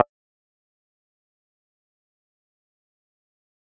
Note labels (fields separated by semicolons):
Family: bass; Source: synthesizer; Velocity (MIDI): 25; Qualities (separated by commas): fast decay, percussive